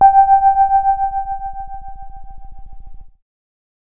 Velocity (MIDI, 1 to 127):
50